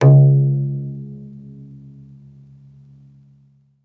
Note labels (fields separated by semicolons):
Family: guitar; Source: acoustic; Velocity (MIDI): 50; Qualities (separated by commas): dark, reverb